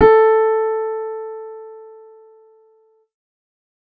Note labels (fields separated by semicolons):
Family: keyboard; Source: synthesizer; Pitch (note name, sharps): A4; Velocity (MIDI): 75